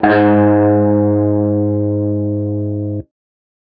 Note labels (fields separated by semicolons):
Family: guitar; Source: electronic; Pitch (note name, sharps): G#2; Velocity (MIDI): 100; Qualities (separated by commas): distorted